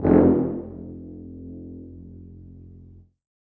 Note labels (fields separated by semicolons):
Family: brass; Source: acoustic; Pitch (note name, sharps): F1; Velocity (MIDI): 75; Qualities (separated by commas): reverb